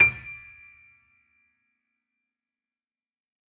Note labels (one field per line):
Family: keyboard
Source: acoustic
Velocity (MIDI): 127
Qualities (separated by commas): fast decay, percussive, reverb